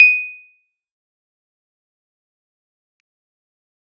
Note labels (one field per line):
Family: keyboard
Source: electronic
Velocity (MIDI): 100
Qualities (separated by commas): bright, fast decay, percussive